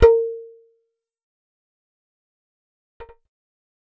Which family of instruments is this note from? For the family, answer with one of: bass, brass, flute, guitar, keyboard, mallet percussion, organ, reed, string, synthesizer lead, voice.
bass